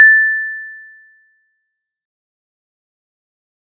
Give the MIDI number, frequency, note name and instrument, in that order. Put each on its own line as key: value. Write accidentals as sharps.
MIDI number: 93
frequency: 1760 Hz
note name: A6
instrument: acoustic mallet percussion instrument